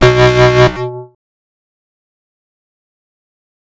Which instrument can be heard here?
synthesizer bass